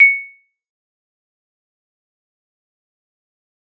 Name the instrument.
acoustic mallet percussion instrument